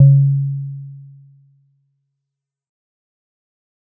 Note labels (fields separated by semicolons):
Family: mallet percussion; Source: acoustic; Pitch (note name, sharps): C#3; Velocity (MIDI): 50; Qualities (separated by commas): dark, fast decay